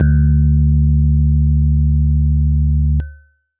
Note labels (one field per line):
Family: keyboard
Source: electronic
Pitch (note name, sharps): D2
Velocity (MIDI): 75